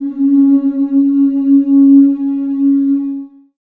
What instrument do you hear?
acoustic voice